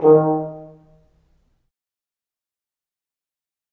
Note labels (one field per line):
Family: brass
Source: acoustic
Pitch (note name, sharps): D#3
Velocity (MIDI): 50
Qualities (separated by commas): dark, fast decay, reverb